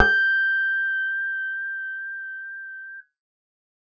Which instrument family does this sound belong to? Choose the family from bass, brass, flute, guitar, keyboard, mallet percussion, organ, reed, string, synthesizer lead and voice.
bass